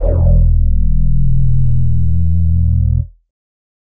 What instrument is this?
synthesizer voice